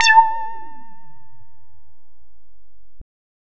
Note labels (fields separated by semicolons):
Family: bass; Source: synthesizer; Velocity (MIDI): 75; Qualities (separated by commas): distorted